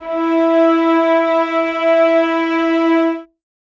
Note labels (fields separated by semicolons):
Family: string; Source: acoustic; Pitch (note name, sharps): E4; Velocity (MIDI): 50; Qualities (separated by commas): reverb